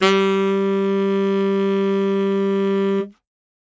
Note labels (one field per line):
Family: reed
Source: acoustic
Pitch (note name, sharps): G3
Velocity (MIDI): 50